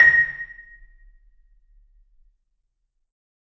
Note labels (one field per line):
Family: mallet percussion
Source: acoustic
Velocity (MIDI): 100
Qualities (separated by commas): percussive, reverb